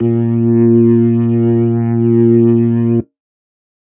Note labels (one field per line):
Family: organ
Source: electronic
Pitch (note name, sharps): A#2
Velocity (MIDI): 127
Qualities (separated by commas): distorted